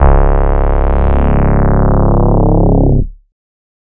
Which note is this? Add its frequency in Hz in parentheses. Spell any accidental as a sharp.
C#1 (34.65 Hz)